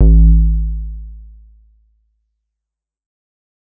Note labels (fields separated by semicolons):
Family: bass; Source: synthesizer; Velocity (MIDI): 25; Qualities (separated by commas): dark, fast decay